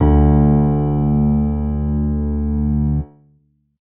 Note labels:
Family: keyboard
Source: electronic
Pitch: D2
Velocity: 50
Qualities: dark

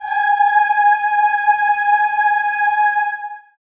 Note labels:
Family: voice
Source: acoustic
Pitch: G#5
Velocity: 75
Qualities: reverb

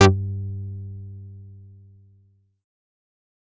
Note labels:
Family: bass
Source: synthesizer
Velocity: 50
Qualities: distorted, fast decay

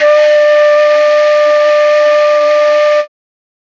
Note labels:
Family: flute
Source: acoustic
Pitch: D5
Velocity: 75

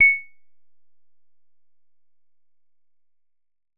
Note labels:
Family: guitar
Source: synthesizer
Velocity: 127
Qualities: percussive

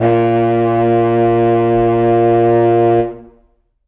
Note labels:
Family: reed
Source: acoustic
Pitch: A#2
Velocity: 75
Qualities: distorted, reverb

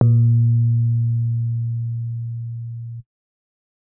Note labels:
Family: keyboard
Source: electronic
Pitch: A#2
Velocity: 25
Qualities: dark

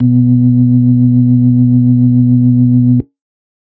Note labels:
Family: organ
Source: electronic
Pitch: B2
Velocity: 75

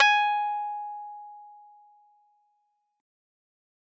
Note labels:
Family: keyboard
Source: electronic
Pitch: G#5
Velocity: 127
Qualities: distorted

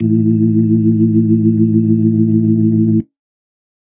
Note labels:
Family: organ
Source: electronic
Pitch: A1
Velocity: 127

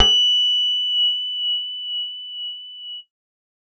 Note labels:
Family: bass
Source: synthesizer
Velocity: 100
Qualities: bright, reverb

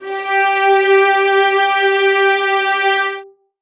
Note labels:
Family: string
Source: acoustic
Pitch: G4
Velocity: 100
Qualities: reverb

